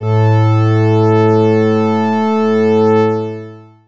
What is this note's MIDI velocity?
25